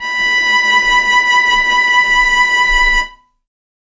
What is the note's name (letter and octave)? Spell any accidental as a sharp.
B5